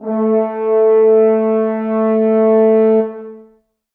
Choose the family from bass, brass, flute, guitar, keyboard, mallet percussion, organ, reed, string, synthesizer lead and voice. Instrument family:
brass